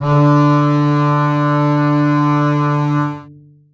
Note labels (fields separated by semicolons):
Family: string; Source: acoustic; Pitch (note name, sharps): D3; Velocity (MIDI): 25; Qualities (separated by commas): long release, reverb